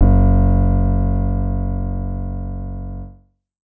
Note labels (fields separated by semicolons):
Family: keyboard; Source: synthesizer; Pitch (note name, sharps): F#1; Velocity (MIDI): 50